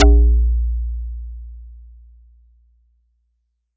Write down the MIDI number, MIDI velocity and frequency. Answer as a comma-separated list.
34, 75, 58.27 Hz